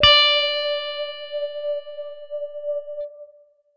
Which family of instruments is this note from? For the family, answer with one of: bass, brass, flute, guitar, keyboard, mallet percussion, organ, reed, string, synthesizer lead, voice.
guitar